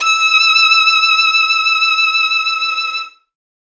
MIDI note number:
88